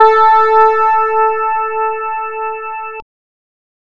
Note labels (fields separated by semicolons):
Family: bass; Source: synthesizer; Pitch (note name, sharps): A4; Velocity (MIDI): 25; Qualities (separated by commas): distorted, multiphonic